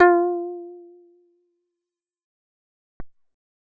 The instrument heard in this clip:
synthesizer bass